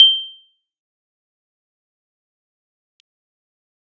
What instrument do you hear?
electronic keyboard